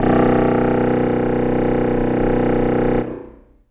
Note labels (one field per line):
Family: reed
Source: acoustic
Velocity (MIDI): 75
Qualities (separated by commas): reverb